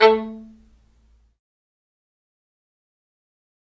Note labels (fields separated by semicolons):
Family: string; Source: acoustic; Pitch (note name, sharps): A3; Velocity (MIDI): 25; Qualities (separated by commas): fast decay, percussive, reverb